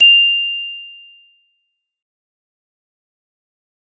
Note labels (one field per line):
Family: mallet percussion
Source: acoustic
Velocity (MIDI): 75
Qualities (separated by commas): bright, fast decay